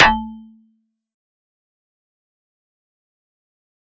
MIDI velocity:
100